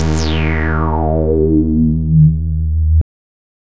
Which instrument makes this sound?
synthesizer bass